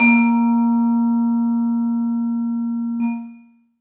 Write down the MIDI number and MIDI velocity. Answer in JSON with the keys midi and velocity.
{"midi": 58, "velocity": 100}